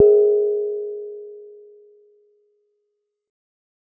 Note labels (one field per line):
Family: mallet percussion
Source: acoustic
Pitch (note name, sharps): G#4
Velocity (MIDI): 25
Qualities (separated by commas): reverb